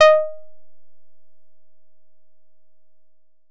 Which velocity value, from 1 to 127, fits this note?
50